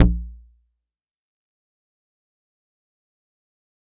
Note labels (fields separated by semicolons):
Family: mallet percussion; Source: acoustic; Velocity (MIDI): 100; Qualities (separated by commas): fast decay, multiphonic, percussive